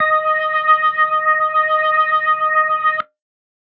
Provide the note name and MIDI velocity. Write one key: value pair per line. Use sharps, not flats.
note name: D#5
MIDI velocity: 25